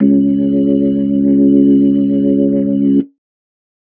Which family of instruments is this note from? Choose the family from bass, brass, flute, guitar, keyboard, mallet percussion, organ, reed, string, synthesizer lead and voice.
organ